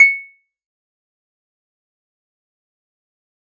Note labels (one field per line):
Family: guitar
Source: acoustic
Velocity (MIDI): 100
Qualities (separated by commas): fast decay, percussive